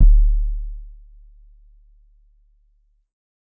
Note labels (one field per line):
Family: keyboard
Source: electronic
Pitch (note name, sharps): D1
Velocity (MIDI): 75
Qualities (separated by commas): dark